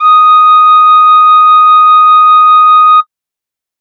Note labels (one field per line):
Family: flute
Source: synthesizer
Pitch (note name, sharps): D#6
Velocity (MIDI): 50